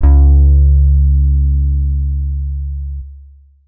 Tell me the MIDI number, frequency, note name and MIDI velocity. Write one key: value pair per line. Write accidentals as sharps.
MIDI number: 37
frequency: 69.3 Hz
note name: C#2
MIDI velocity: 50